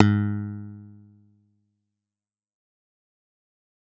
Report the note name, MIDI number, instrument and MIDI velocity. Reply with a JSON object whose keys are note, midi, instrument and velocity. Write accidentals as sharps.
{"note": "G#2", "midi": 44, "instrument": "synthesizer bass", "velocity": 127}